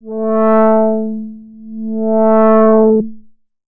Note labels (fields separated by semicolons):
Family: bass; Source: synthesizer; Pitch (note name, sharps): A3; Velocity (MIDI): 25; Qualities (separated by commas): distorted, tempo-synced